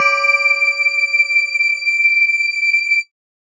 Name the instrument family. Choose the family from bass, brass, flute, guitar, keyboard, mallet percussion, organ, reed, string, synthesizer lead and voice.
mallet percussion